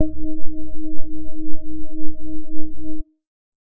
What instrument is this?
electronic keyboard